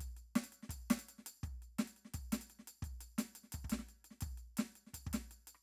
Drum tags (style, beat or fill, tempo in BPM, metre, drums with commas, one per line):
breakbeat
beat
170 BPM
4/4
percussion, snare, cross-stick, kick